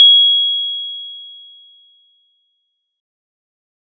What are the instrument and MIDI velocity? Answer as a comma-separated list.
acoustic mallet percussion instrument, 50